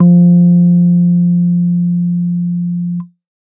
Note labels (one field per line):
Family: keyboard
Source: electronic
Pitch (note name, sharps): F3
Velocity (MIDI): 50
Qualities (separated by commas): dark